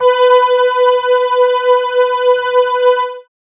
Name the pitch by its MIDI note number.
71